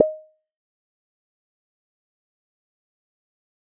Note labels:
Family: bass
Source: synthesizer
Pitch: D#5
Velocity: 75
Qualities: dark, fast decay, percussive

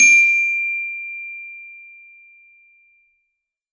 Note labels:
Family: mallet percussion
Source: acoustic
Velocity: 75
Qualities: bright, reverb

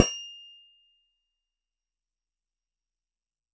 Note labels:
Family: keyboard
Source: electronic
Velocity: 50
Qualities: fast decay, percussive

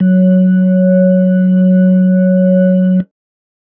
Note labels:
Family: keyboard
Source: electronic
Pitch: F#3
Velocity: 75

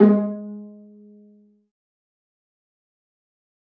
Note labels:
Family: string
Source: acoustic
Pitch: G#3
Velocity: 127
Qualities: dark, fast decay, percussive, reverb

